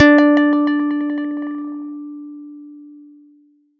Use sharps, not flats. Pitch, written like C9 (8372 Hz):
D4 (293.7 Hz)